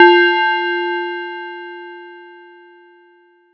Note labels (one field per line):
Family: mallet percussion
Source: acoustic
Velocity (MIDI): 50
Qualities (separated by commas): multiphonic